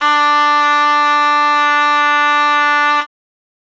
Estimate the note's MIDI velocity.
25